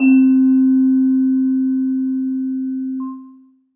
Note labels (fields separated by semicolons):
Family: mallet percussion; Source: acoustic; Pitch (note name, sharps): C4; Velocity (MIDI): 25; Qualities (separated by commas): reverb